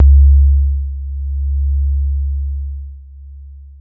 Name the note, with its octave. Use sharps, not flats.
C#2